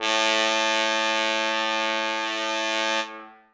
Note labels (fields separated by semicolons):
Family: brass; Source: acoustic; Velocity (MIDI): 127; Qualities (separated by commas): bright, reverb